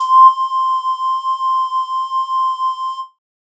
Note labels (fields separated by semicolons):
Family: flute; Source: synthesizer; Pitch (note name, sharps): C6; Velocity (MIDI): 50; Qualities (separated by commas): distorted